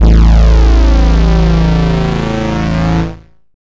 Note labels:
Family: bass; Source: synthesizer; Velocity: 127

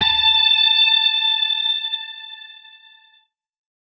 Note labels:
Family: guitar; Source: electronic; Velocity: 75

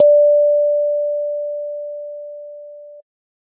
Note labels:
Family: keyboard; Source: electronic; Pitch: D5; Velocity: 25

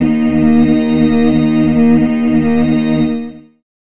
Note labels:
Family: organ; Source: electronic; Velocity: 75; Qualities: long release, reverb

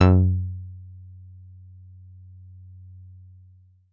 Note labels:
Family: guitar; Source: synthesizer; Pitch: F#2; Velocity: 127

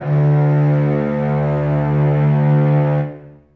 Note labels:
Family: string; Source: acoustic; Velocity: 75; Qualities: reverb

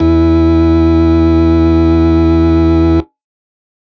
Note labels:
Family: organ; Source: electronic; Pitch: E2; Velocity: 25; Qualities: distorted

